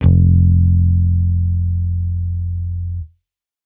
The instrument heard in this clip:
electronic bass